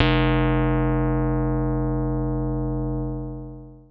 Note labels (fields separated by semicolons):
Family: keyboard; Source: electronic; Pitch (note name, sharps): F1; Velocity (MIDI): 127; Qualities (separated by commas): distorted, long release